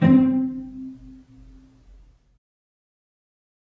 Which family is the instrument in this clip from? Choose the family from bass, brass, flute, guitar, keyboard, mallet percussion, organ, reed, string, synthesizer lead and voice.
string